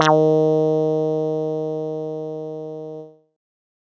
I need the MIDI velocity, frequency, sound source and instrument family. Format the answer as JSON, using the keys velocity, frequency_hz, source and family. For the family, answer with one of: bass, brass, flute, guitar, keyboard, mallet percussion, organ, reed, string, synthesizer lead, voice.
{"velocity": 127, "frequency_hz": 155.6, "source": "synthesizer", "family": "bass"}